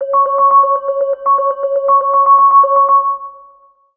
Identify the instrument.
synthesizer mallet percussion instrument